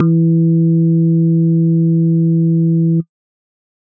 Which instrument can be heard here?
electronic organ